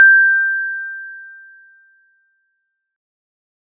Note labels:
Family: mallet percussion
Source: acoustic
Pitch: G6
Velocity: 50

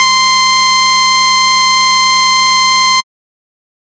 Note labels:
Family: bass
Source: synthesizer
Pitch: C6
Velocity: 100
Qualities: bright, distorted

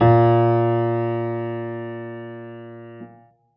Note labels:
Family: keyboard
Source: acoustic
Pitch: A#2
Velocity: 50

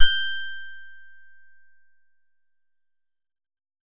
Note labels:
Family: guitar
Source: synthesizer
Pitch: G6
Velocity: 50

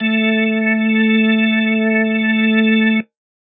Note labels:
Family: organ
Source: electronic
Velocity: 75

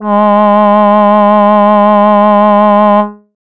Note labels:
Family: voice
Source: synthesizer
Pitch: G#3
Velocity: 100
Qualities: distorted

